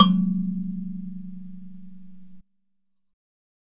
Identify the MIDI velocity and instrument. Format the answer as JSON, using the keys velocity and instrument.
{"velocity": 100, "instrument": "acoustic mallet percussion instrument"}